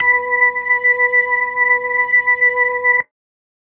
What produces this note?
electronic organ